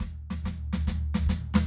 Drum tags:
punk
fill
144 BPM
4/4
snare, floor tom, kick

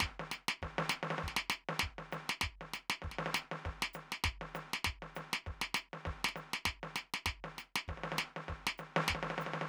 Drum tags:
New Orleans second line
beat
99 BPM
4/4
hi-hat pedal, snare, kick

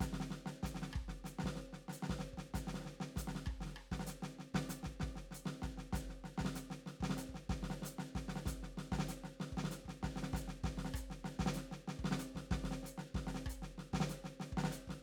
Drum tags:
maracatu
beat
96 BPM
4/4
hi-hat pedal, snare, cross-stick, kick

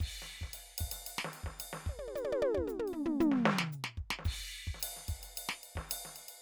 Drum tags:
songo
beat
112 BPM
4/4
crash, ride, ride bell, hi-hat pedal, snare, high tom, mid tom, floor tom, kick

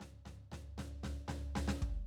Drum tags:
jazz-funk
fill
116 BPM
4/4
snare, floor tom, kick

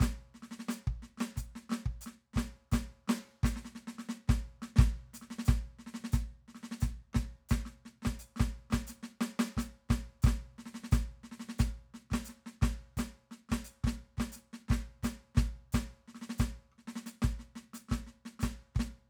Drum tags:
march
beat
176 BPM
4/4
hi-hat pedal, snare, cross-stick, kick

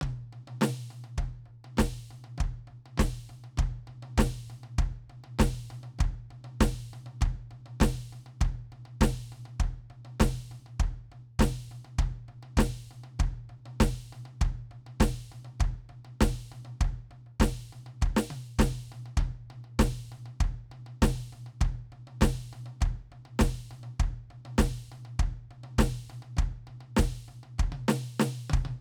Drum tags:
rock
beat
100 BPM
4/4
snare, mid tom, kick

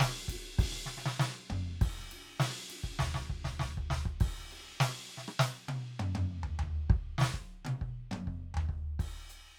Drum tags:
rock
beat
100 BPM
4/4
crash, ride, closed hi-hat, snare, cross-stick, high tom, mid tom, floor tom, kick

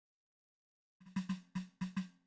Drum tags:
Afro-Cuban
fill
105 BPM
4/4
snare

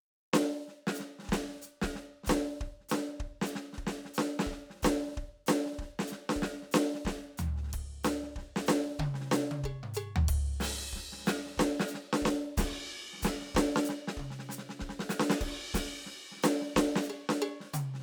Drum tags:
New Orleans funk
beat
93 BPM
4/4
crash, ride, hi-hat pedal, percussion, snare, high tom, mid tom, floor tom, kick

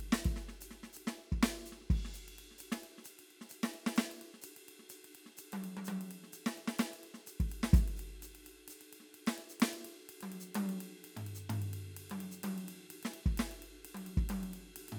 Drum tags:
linear jazz
beat
128 BPM
4/4
ride, hi-hat pedal, snare, high tom, floor tom, kick

